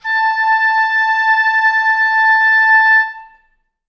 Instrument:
acoustic reed instrument